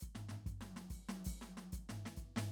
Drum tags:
Brazilian baião, fill, 95 BPM, 4/4, hi-hat pedal, snare, high tom, floor tom, kick

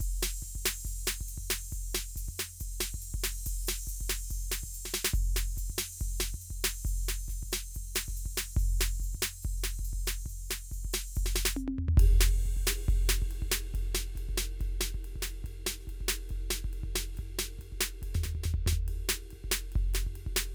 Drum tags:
punk, beat, 140 BPM, 4/4, crash, ride, open hi-hat, snare, high tom, floor tom, kick

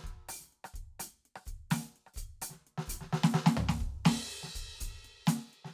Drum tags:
Middle Eastern, beat, 126 BPM, 4/4, crash, closed hi-hat, open hi-hat, hi-hat pedal, snare, cross-stick, floor tom, kick

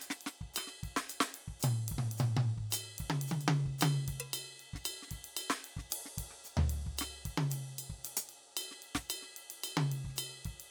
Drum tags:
songo, beat, 112 BPM, 4/4, ride, ride bell, closed hi-hat, hi-hat pedal, percussion, snare, cross-stick, high tom, mid tom, floor tom, kick

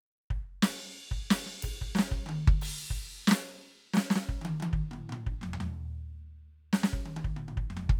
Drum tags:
rock, beat, 90 BPM, 4/4, crash, ride, snare, high tom, mid tom, floor tom, kick

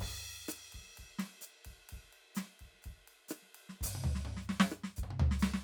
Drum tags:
bossa nova, beat, 127 BPM, 4/4, crash, ride, hi-hat pedal, snare, cross-stick, high tom, mid tom, floor tom, kick

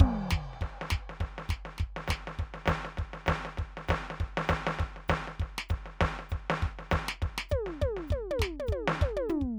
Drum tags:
rockabilly, beat, 200 BPM, 4/4, crash, hi-hat pedal, snare, high tom, floor tom, kick

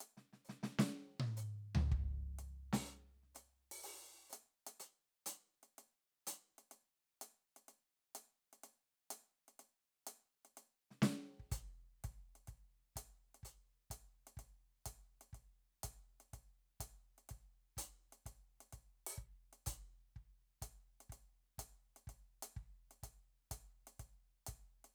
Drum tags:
jazz, beat, 125 BPM, 4/4, closed hi-hat, open hi-hat, hi-hat pedal, snare, high tom, floor tom, kick

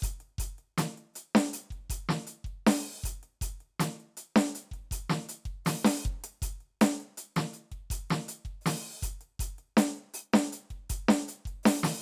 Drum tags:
funk, beat, 80 BPM, 4/4, closed hi-hat, open hi-hat, hi-hat pedal, snare, kick

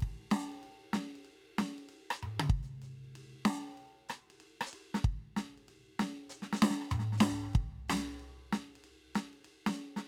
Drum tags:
rock, beat, 95 BPM, 4/4, crash, ride, hi-hat pedal, snare, cross-stick, high tom, mid tom, floor tom, kick

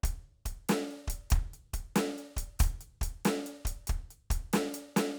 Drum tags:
rock, beat, 92 BPM, 4/4, closed hi-hat, snare, kick

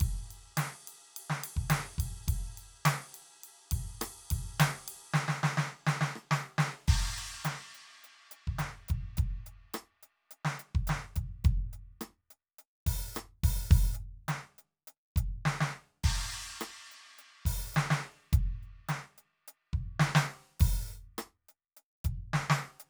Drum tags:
rock, beat, 105 BPM, 4/4, crash, ride, closed hi-hat, open hi-hat, hi-hat pedal, snare, cross-stick, kick

